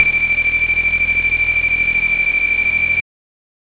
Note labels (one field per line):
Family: bass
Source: synthesizer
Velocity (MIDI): 100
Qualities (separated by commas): distorted